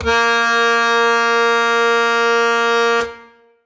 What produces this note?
acoustic reed instrument